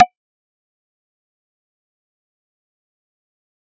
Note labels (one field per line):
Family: mallet percussion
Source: acoustic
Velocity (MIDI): 100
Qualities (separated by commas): fast decay, percussive